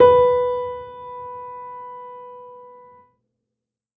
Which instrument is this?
acoustic keyboard